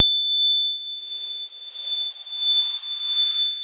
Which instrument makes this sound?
electronic keyboard